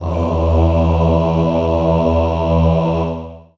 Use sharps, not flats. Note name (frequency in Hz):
E2 (82.41 Hz)